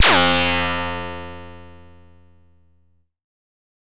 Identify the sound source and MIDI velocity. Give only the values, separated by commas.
synthesizer, 127